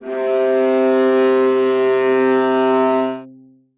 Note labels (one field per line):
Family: string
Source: acoustic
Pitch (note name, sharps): C3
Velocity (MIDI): 75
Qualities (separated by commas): long release, reverb